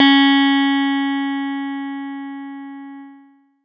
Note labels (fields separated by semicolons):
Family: keyboard; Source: electronic; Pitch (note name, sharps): C#4; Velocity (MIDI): 127; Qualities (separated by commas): distorted